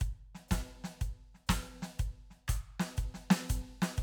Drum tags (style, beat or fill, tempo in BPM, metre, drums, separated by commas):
rock, beat, 120 BPM, 4/4, closed hi-hat, hi-hat pedal, snare, cross-stick, kick